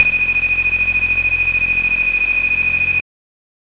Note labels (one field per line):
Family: bass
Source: synthesizer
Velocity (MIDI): 25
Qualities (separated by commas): bright, distorted